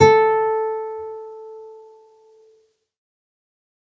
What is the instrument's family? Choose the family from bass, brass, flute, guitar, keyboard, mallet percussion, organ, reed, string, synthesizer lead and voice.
string